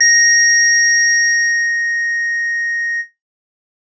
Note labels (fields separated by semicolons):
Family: guitar; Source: electronic; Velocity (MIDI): 127; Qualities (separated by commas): bright